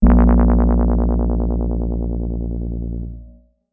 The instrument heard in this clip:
electronic keyboard